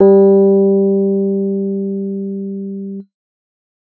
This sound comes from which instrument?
electronic keyboard